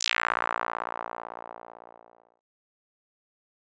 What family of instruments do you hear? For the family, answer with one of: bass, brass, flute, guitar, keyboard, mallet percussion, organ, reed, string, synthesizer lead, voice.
bass